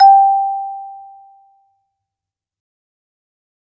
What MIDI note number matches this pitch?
79